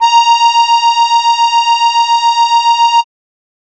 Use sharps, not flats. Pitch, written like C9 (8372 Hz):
A#5 (932.3 Hz)